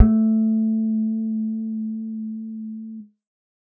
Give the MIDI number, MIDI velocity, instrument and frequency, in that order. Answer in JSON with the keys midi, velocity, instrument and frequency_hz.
{"midi": 57, "velocity": 50, "instrument": "synthesizer bass", "frequency_hz": 220}